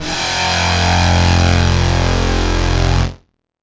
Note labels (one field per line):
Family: guitar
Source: electronic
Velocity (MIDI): 75